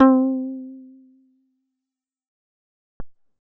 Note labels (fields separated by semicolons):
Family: bass; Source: synthesizer; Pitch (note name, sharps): C4; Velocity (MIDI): 75; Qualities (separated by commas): dark, fast decay